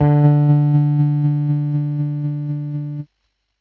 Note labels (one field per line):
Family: keyboard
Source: electronic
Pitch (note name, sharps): D3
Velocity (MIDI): 75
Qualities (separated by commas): distorted, tempo-synced